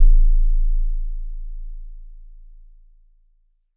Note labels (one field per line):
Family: mallet percussion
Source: acoustic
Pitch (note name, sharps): A0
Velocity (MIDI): 25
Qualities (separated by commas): dark